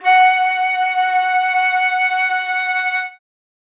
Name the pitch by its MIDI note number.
78